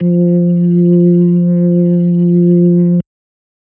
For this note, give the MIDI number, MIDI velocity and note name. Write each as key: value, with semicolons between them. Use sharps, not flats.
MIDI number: 53; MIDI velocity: 25; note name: F3